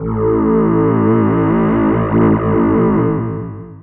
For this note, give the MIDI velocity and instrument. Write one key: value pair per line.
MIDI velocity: 100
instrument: synthesizer voice